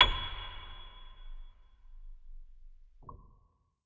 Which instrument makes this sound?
electronic organ